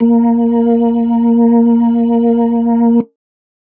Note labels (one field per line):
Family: organ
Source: electronic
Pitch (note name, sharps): A#3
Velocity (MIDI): 25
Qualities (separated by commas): dark